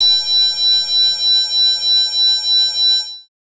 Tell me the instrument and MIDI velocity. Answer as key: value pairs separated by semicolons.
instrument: synthesizer bass; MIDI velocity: 50